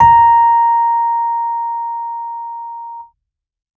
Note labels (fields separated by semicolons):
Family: keyboard; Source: electronic; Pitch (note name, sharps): A#5; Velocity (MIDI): 127